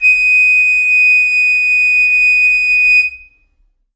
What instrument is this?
acoustic flute